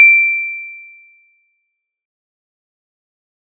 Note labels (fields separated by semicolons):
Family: mallet percussion; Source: acoustic; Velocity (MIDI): 100; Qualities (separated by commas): fast decay